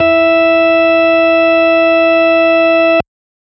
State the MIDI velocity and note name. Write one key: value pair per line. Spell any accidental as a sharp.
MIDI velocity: 127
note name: E4